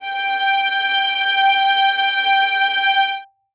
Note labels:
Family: string; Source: acoustic; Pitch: G5; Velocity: 75; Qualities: reverb

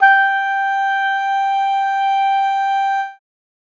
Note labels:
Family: reed; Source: acoustic; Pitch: G5; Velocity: 75

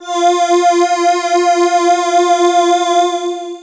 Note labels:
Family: voice; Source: synthesizer; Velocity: 75; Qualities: bright, distorted, long release

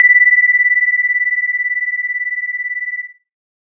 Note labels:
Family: synthesizer lead; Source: synthesizer; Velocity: 127; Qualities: distorted

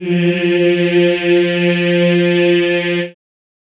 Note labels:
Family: voice; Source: acoustic; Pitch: F3; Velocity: 100; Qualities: reverb

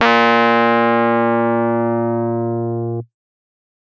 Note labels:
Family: keyboard; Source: electronic; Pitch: A#2; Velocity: 127; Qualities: distorted

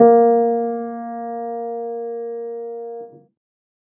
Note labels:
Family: keyboard; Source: acoustic; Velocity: 25; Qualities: reverb

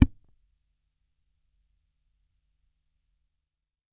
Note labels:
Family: bass; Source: electronic; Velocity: 25; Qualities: percussive

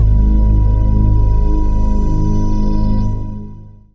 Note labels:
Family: synthesizer lead; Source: synthesizer; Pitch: G#0; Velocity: 127; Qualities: long release

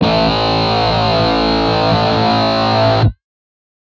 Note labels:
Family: guitar; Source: synthesizer; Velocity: 127

